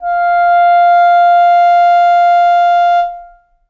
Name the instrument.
acoustic reed instrument